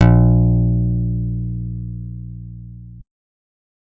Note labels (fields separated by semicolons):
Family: guitar; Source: acoustic; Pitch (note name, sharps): A#1; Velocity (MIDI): 127